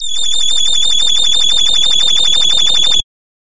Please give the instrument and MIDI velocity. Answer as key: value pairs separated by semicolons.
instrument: synthesizer voice; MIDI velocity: 100